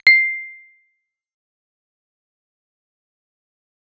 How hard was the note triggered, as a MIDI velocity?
127